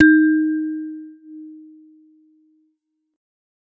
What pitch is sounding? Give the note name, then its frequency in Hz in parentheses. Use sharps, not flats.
D#4 (311.1 Hz)